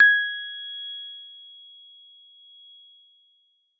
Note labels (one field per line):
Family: mallet percussion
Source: acoustic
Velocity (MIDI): 100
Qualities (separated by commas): bright